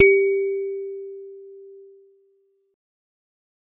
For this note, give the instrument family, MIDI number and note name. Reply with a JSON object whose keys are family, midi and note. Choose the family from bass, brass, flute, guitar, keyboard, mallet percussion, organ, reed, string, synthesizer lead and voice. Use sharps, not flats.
{"family": "mallet percussion", "midi": 67, "note": "G4"}